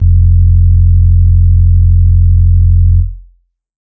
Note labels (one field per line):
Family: organ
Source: electronic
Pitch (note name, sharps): F1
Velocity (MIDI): 25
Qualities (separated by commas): dark